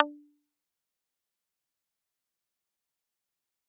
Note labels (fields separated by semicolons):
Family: guitar; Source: electronic; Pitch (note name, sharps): D4; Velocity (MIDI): 127; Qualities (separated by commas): fast decay, percussive